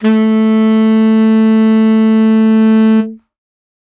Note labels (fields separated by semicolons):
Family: reed; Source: acoustic; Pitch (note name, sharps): A3; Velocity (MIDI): 50